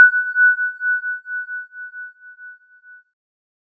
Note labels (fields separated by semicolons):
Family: keyboard; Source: synthesizer; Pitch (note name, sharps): F#6; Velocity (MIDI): 100